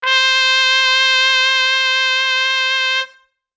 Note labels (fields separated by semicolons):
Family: brass; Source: acoustic; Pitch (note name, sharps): C5; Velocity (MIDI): 127; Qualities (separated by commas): bright